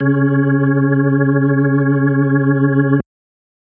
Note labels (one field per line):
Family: organ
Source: electronic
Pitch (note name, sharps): C#3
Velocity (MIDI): 127